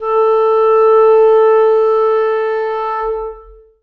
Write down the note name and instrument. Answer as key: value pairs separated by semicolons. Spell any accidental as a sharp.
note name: A4; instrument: acoustic reed instrument